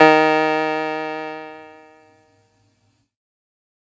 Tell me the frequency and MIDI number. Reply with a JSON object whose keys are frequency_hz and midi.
{"frequency_hz": 155.6, "midi": 51}